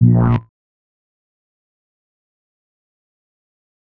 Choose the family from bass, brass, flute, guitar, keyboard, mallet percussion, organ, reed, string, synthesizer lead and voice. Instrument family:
bass